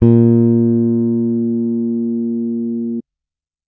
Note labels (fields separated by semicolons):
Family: bass; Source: electronic; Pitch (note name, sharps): A#2; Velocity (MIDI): 75